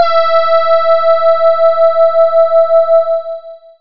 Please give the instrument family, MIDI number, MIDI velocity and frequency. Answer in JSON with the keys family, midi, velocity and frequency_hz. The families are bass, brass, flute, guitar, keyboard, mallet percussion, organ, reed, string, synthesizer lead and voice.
{"family": "voice", "midi": 76, "velocity": 25, "frequency_hz": 659.3}